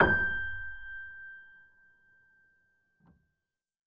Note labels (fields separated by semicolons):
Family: keyboard; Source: acoustic; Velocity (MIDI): 25; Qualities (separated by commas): reverb